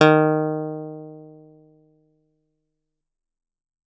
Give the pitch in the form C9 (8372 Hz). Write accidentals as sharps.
D#3 (155.6 Hz)